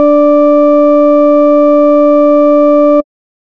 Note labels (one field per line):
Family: bass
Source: synthesizer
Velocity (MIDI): 75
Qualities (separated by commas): distorted